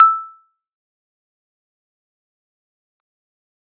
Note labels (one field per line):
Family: keyboard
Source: electronic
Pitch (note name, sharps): E6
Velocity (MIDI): 50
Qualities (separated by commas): fast decay, percussive